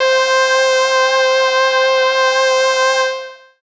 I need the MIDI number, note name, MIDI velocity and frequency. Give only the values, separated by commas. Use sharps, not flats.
72, C5, 127, 523.3 Hz